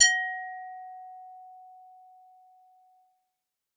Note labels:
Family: bass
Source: synthesizer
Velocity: 25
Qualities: distorted

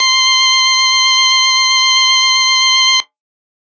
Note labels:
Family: organ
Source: electronic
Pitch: C6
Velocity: 75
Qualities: bright

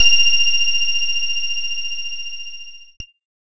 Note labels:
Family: keyboard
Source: electronic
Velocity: 100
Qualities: bright, distorted

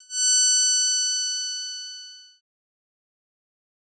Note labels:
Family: bass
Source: synthesizer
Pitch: F#6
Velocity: 100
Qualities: bright, distorted, fast decay

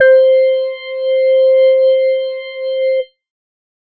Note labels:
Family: organ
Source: electronic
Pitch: C5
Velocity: 75

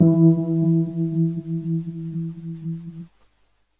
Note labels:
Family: keyboard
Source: electronic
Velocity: 50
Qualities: dark

